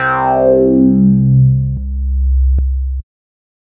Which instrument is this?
synthesizer bass